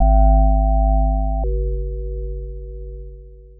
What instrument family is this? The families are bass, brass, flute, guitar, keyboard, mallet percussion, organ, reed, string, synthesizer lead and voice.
mallet percussion